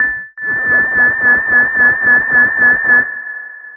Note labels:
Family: bass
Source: synthesizer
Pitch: A6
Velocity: 50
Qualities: long release, reverb

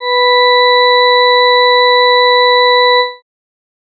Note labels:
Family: organ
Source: electronic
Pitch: B4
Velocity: 50

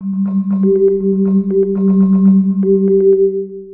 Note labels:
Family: mallet percussion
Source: synthesizer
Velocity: 25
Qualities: dark, long release, multiphonic, percussive, tempo-synced

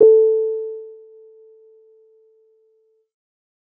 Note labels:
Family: keyboard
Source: electronic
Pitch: A4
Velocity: 75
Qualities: dark

